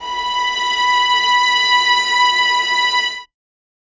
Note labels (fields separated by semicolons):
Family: string; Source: acoustic; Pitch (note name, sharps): B5; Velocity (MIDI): 75; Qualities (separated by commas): reverb